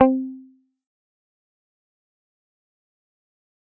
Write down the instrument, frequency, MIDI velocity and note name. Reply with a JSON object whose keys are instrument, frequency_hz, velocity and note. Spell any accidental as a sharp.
{"instrument": "electronic guitar", "frequency_hz": 261.6, "velocity": 25, "note": "C4"}